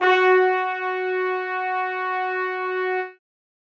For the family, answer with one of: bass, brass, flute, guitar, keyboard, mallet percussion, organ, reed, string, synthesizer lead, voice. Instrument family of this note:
brass